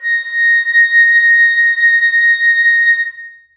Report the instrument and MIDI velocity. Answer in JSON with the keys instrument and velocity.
{"instrument": "acoustic flute", "velocity": 75}